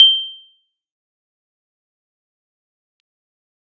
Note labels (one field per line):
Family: keyboard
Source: electronic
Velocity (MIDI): 75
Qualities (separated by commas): bright, fast decay, percussive